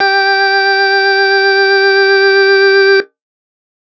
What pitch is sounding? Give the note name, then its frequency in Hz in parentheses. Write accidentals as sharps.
G4 (392 Hz)